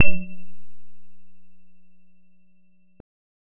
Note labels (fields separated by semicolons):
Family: bass; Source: synthesizer; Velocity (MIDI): 50